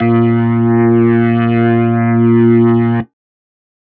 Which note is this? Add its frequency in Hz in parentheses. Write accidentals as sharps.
A#2 (116.5 Hz)